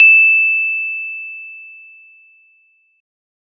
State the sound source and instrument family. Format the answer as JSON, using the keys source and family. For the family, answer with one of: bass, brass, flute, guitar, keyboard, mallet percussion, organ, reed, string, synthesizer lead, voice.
{"source": "electronic", "family": "organ"}